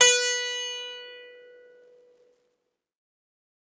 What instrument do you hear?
acoustic guitar